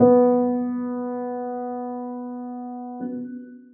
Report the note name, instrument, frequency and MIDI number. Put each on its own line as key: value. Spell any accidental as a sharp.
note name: B3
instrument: acoustic keyboard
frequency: 246.9 Hz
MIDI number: 59